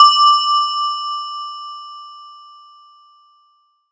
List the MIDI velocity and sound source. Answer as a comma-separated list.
50, acoustic